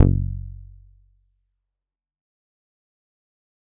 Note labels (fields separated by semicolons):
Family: bass; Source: synthesizer; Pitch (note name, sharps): F#1; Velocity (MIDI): 100; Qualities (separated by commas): dark, distorted, fast decay, percussive